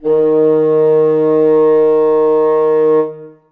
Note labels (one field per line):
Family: reed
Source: acoustic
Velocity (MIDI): 100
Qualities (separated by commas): reverb